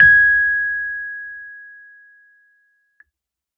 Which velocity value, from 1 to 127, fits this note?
127